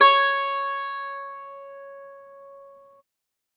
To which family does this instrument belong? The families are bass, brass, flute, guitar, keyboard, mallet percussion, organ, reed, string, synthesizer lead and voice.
guitar